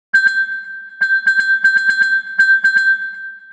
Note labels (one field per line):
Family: mallet percussion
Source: synthesizer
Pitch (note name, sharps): G6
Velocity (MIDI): 50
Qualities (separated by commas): long release, multiphonic, tempo-synced